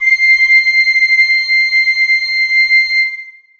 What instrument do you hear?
acoustic flute